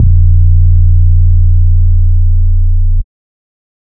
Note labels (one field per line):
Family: bass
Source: synthesizer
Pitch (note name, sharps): A#0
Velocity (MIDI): 127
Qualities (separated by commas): dark